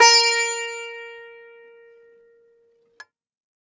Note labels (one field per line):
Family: guitar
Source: acoustic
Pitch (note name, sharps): A#4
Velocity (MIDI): 50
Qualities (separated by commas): bright, multiphonic, reverb